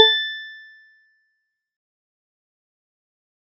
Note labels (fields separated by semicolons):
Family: mallet percussion; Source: acoustic; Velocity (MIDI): 127; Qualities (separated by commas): fast decay, percussive